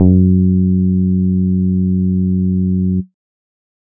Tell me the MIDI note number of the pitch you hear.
42